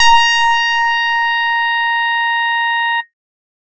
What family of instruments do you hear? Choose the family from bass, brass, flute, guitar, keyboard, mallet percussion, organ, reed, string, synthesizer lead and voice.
bass